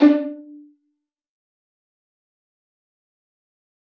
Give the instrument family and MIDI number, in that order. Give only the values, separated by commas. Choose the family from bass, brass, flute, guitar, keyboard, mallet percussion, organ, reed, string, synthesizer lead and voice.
string, 62